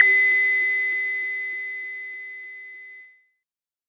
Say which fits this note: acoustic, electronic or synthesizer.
synthesizer